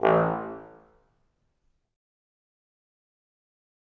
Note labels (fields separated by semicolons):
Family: brass; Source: acoustic; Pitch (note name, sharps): A1; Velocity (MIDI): 75; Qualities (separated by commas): fast decay, reverb